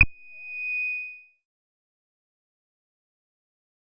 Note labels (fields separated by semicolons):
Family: bass; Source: synthesizer; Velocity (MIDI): 25; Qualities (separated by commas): fast decay